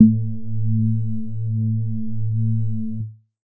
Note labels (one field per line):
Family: keyboard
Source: electronic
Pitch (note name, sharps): A2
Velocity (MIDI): 50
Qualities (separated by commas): distorted